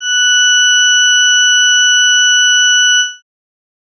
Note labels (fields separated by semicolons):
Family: organ; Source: electronic; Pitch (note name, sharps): F#6; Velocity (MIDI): 25; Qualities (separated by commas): bright